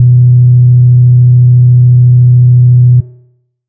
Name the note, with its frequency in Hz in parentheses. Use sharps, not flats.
B2 (123.5 Hz)